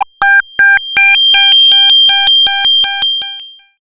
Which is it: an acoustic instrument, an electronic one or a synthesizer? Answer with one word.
synthesizer